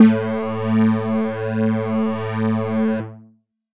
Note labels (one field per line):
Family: keyboard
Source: electronic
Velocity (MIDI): 127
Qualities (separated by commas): distorted